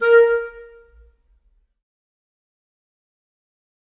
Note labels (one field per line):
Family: reed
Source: acoustic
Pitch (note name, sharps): A#4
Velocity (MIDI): 100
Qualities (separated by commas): fast decay, percussive, reverb